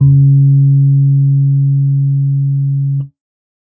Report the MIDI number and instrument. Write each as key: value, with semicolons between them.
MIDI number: 49; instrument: electronic keyboard